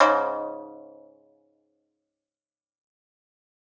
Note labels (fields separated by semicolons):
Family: guitar; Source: acoustic; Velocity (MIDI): 127; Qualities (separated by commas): fast decay